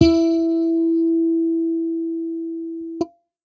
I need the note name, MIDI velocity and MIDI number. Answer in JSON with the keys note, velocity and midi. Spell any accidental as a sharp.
{"note": "E4", "velocity": 127, "midi": 64}